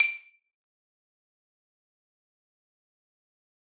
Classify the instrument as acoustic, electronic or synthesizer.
acoustic